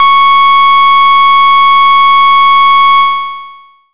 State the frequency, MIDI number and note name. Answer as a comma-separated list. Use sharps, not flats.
1109 Hz, 85, C#6